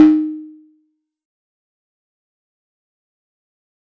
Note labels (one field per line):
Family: mallet percussion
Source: acoustic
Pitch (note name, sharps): D#4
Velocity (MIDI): 100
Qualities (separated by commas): fast decay, percussive